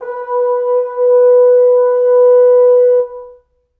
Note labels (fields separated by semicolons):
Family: brass; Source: acoustic; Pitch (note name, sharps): B4; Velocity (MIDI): 50; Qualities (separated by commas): reverb